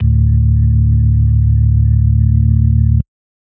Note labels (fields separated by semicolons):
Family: organ; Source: electronic; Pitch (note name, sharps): D1; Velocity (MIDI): 25; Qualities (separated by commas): dark